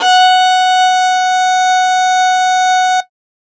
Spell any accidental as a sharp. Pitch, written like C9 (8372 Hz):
F#5 (740 Hz)